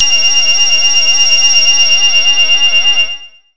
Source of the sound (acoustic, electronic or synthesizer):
synthesizer